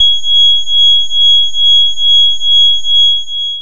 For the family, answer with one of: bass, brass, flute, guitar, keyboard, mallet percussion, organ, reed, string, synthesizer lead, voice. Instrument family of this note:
bass